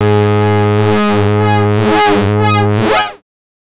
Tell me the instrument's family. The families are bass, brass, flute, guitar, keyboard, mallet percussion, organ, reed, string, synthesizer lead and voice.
bass